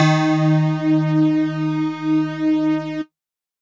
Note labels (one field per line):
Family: mallet percussion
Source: electronic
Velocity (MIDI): 50